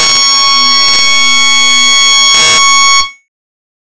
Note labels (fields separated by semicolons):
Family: bass; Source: synthesizer; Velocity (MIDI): 100; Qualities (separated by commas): bright, distorted